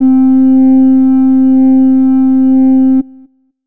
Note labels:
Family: flute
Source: acoustic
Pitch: C4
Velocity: 50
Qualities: dark

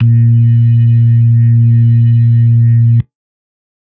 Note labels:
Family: organ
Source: electronic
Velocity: 75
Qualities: dark

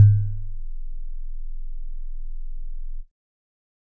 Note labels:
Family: keyboard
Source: electronic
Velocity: 127

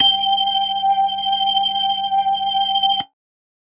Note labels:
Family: organ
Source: electronic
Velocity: 127

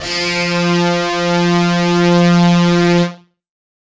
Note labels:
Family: guitar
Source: electronic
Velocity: 50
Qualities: distorted

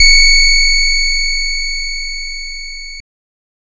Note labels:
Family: guitar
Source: synthesizer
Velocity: 25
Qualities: bright, distorted

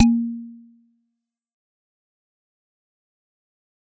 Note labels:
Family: mallet percussion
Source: acoustic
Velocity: 75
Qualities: fast decay, percussive

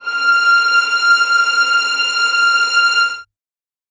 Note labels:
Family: string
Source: acoustic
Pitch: F6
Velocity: 25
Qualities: reverb

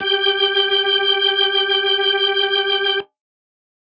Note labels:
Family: organ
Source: electronic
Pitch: G4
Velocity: 127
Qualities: reverb

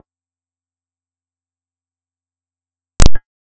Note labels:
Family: bass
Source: synthesizer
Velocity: 50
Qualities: percussive, reverb

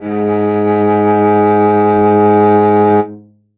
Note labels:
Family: string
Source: acoustic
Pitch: G#2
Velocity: 25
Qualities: reverb

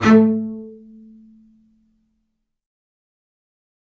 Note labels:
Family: string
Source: acoustic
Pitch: A3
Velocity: 100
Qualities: fast decay, reverb

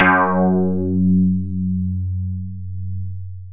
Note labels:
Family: synthesizer lead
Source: synthesizer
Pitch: F#2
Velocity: 75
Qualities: long release

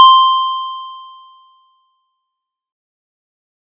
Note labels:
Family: keyboard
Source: electronic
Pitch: C6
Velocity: 75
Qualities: distorted, fast decay

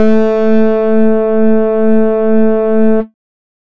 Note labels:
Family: bass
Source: synthesizer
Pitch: A3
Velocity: 75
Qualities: distorted, multiphonic, tempo-synced

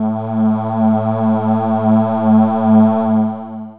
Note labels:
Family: voice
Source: synthesizer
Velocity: 127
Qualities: distorted, long release

